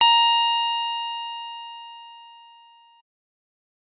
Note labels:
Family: keyboard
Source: electronic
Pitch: A#5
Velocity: 100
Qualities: bright

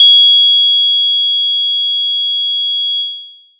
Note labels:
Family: mallet percussion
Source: acoustic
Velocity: 127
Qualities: bright

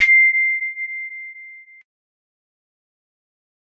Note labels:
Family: mallet percussion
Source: acoustic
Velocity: 25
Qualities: bright, fast decay, non-linear envelope

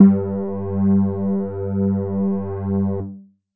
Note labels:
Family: keyboard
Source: electronic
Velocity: 100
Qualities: distorted

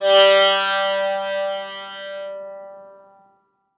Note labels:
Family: guitar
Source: acoustic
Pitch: G3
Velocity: 75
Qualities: bright, reverb

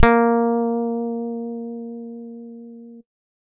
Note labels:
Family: guitar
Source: electronic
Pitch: A#3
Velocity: 75

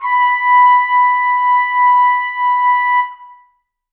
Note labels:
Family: brass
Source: acoustic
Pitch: B5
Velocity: 75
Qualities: reverb

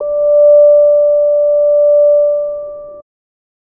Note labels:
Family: bass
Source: synthesizer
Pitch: D5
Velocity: 50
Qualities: distorted

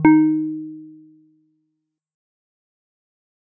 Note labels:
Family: mallet percussion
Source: acoustic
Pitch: D#4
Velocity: 25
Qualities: dark, fast decay, multiphonic

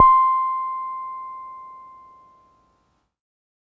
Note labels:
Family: keyboard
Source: electronic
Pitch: C6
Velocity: 127

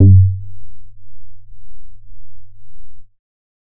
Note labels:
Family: bass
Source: synthesizer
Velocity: 25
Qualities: dark, distorted

